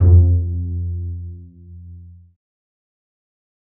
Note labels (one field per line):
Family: string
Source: acoustic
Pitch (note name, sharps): F2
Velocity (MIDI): 127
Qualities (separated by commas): dark, fast decay, reverb